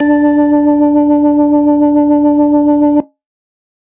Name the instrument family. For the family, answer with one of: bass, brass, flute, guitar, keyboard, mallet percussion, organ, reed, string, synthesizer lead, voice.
organ